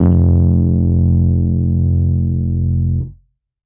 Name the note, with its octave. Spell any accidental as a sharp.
F1